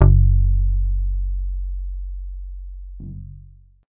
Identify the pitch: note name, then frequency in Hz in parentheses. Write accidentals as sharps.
F#1 (46.25 Hz)